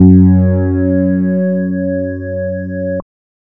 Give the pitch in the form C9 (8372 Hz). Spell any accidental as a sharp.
F#2 (92.5 Hz)